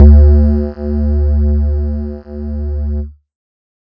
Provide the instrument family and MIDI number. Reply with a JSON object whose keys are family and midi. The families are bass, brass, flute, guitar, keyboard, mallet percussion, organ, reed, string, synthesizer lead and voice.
{"family": "synthesizer lead", "midi": 38}